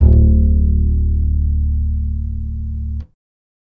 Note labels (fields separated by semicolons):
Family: bass; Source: electronic; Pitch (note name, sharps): D1; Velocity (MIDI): 75; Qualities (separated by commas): reverb